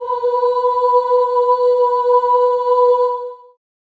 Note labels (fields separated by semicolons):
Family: voice; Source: acoustic; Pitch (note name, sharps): B4; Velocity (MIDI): 75; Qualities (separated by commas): long release, reverb